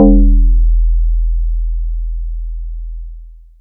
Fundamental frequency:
41.2 Hz